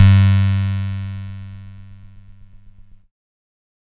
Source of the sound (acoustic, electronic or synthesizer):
electronic